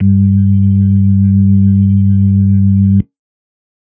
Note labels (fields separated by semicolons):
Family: organ; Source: electronic; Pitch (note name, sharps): G2; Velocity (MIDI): 127; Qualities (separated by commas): dark